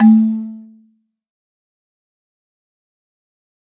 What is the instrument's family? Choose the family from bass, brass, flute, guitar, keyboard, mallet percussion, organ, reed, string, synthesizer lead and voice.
mallet percussion